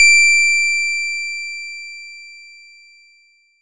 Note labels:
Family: bass; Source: synthesizer; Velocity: 25; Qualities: bright, distorted

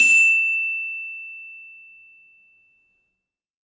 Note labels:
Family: mallet percussion; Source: acoustic; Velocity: 100; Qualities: bright, reverb

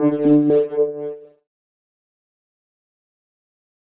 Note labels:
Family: keyboard; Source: electronic; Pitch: D3; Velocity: 50; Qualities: distorted, fast decay, non-linear envelope

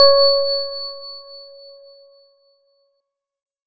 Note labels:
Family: organ; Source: electronic; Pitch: C#5; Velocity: 50

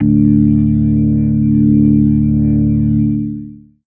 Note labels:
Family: organ; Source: electronic; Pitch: D1; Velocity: 25; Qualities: distorted, long release

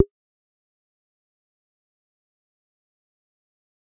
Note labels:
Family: bass; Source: synthesizer; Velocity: 127; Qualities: fast decay, percussive

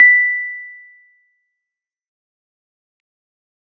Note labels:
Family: keyboard; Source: electronic; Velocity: 100; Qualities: fast decay

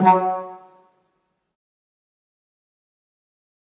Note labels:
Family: flute; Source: acoustic; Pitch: F#3; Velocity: 127; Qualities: fast decay, percussive, reverb

